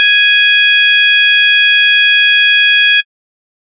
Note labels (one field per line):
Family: organ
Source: electronic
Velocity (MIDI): 127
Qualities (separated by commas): bright